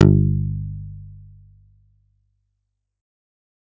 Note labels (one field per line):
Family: bass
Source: synthesizer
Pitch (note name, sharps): G1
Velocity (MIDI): 127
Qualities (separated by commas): distorted